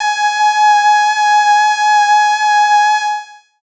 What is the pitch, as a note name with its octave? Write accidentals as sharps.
G#5